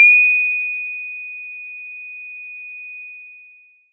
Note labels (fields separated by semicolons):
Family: mallet percussion; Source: acoustic; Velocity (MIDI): 25; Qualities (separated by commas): bright, long release